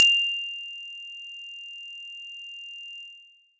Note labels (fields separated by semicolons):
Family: mallet percussion; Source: acoustic; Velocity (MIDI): 50; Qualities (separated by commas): bright, distorted